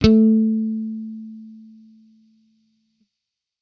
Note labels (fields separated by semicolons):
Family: bass; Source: electronic; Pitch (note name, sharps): A3; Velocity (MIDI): 100; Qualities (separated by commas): distorted